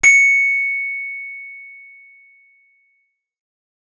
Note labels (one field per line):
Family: guitar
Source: acoustic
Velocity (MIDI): 50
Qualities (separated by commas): bright, distorted